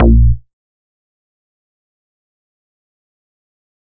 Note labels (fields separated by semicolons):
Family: bass; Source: synthesizer; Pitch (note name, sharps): A#1; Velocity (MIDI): 50; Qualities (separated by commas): fast decay, percussive